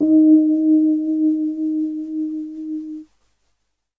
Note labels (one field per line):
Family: keyboard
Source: electronic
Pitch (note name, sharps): D#4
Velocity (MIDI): 25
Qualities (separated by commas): dark